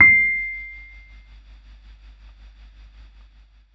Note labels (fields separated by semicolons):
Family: keyboard; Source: electronic; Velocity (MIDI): 25